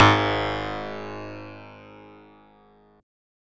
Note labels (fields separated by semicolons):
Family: synthesizer lead; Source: synthesizer; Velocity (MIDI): 50; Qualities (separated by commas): bright, distorted